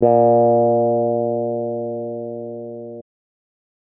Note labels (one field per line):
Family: keyboard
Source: electronic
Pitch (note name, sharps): A#2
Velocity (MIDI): 50